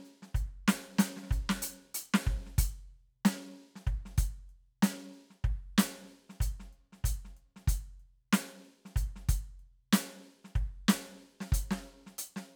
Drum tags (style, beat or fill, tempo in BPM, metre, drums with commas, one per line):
hip-hop
beat
94 BPM
4/4
crash, closed hi-hat, snare, kick